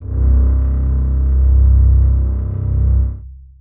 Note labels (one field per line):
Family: string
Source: acoustic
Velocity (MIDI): 75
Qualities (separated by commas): long release, reverb